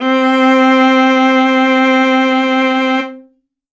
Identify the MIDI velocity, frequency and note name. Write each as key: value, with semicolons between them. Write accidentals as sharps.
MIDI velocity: 100; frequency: 261.6 Hz; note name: C4